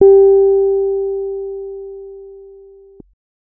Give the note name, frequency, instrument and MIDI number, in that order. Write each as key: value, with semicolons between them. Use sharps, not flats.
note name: G4; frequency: 392 Hz; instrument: electronic keyboard; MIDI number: 67